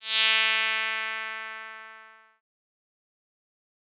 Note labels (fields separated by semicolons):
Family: bass; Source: synthesizer; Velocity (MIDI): 75; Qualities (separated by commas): bright, distorted, fast decay